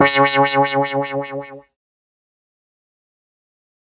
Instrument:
synthesizer keyboard